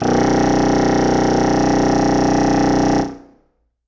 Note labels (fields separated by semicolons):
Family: reed; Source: acoustic; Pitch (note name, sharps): B0; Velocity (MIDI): 127; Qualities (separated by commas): distorted, reverb